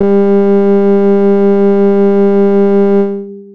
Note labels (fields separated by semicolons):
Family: keyboard; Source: electronic; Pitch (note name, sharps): G3; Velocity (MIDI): 127; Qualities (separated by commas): distorted, long release